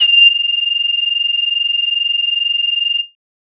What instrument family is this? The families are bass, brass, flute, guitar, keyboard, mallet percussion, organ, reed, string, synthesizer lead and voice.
flute